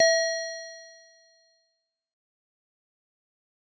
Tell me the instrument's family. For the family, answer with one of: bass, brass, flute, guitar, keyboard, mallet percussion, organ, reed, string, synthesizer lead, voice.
mallet percussion